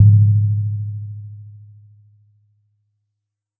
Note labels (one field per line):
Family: mallet percussion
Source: acoustic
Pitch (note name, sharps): G#2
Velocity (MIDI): 50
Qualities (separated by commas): dark, reverb